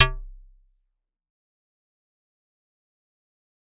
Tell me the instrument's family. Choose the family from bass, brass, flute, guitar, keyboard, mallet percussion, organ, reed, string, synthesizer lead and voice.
mallet percussion